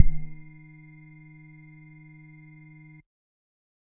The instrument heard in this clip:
synthesizer bass